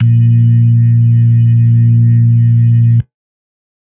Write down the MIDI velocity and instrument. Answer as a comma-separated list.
100, electronic organ